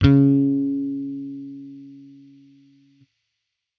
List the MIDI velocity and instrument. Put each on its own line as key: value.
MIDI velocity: 25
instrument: electronic bass